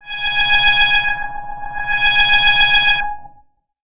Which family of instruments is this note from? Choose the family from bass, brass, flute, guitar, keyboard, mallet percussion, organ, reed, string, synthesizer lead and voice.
bass